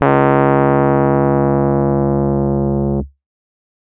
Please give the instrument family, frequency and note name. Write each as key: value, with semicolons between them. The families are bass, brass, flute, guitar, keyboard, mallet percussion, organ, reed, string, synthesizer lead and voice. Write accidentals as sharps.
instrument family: keyboard; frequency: 69.3 Hz; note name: C#2